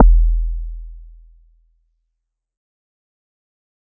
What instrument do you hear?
acoustic mallet percussion instrument